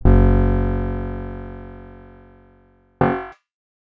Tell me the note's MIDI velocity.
25